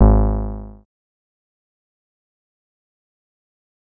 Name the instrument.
synthesizer lead